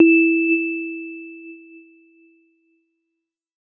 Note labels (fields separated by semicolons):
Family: keyboard; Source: electronic; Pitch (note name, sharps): E4; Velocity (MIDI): 25